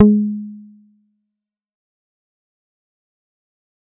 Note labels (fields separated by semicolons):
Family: bass; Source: synthesizer; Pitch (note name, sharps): G#3; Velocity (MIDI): 127; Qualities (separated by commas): dark, distorted, fast decay, percussive